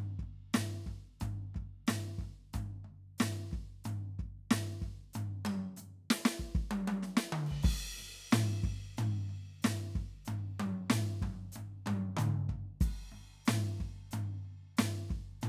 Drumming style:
rock